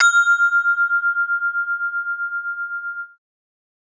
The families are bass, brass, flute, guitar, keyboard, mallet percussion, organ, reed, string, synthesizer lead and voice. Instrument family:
mallet percussion